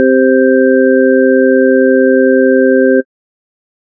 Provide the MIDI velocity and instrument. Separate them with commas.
127, electronic organ